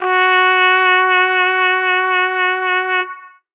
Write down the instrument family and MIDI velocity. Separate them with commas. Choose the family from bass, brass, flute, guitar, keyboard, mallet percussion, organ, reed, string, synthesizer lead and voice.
brass, 75